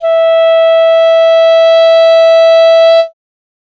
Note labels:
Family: reed; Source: acoustic; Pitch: E5; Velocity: 75

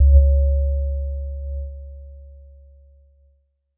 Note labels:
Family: keyboard; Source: electronic; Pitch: C#2; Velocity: 75; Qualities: dark

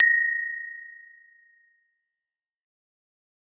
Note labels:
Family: mallet percussion; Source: acoustic; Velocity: 127; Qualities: fast decay

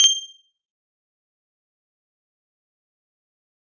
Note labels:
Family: guitar; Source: electronic; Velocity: 127; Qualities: bright, fast decay, percussive

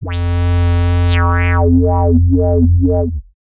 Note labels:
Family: bass; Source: synthesizer; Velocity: 100; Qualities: distorted, non-linear envelope

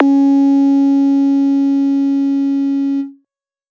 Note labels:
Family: bass; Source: synthesizer; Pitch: C#4; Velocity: 75; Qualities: distorted

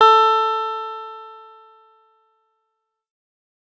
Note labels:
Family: guitar; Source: electronic; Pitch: A4; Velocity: 50

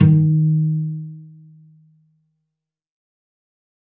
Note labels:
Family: string; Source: acoustic; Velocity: 50; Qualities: dark, fast decay, reverb

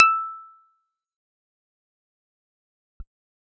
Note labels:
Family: keyboard; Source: electronic; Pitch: E6; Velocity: 127; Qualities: fast decay

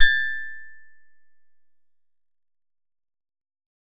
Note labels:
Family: guitar; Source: synthesizer; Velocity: 25

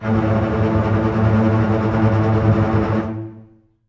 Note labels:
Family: string; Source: acoustic; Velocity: 75; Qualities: long release, non-linear envelope, reverb

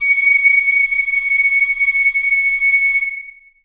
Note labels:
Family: flute; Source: acoustic; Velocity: 50; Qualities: reverb

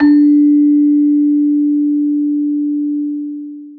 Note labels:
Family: mallet percussion; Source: acoustic; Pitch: D4; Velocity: 100; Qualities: long release, reverb

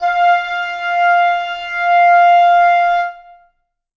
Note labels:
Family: reed; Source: acoustic; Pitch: F5; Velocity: 50; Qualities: reverb

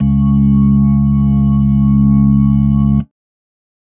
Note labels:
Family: organ; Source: electronic; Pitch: C#2; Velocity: 127; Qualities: dark

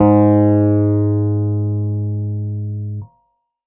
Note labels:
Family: keyboard; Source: electronic; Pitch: G#2; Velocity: 75; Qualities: dark, distorted

